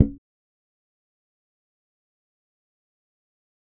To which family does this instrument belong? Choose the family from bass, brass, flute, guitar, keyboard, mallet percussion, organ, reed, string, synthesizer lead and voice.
bass